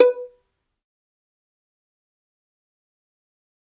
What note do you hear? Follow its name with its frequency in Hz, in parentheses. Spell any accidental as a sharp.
B4 (493.9 Hz)